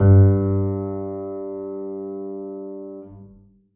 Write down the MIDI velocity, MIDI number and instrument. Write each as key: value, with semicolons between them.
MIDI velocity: 75; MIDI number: 43; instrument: acoustic keyboard